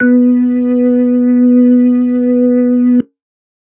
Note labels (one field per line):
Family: organ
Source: electronic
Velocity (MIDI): 100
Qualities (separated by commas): dark